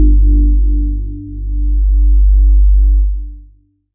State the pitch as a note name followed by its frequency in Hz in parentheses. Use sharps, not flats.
G1 (49 Hz)